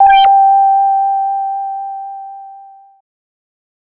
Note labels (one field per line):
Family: bass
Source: synthesizer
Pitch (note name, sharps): G5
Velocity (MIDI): 100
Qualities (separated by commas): distorted